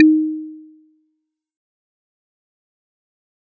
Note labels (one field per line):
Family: mallet percussion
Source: acoustic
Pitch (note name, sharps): D#4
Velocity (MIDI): 127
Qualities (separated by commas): fast decay, percussive